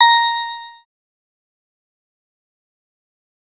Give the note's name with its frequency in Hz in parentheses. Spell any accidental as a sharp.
A#5 (932.3 Hz)